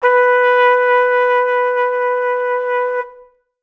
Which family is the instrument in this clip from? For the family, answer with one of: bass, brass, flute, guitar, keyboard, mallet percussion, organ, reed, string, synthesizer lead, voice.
brass